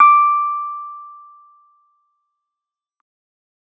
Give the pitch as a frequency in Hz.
1175 Hz